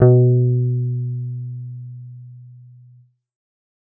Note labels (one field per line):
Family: bass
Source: synthesizer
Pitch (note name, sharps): B2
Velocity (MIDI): 50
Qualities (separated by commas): dark